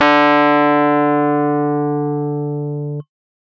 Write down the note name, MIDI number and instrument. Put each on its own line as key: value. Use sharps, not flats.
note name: D3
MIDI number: 50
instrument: electronic keyboard